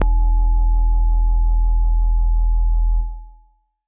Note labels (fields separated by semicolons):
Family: keyboard; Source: acoustic; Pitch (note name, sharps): E1; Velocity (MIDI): 25